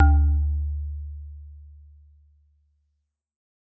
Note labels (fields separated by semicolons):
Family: mallet percussion; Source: acoustic; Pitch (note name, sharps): D2; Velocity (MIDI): 127; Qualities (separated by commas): dark, reverb